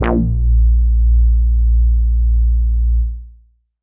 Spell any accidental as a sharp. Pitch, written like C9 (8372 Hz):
A#1 (58.27 Hz)